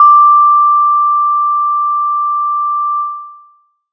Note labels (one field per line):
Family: mallet percussion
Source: acoustic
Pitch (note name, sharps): D6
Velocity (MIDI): 25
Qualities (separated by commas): long release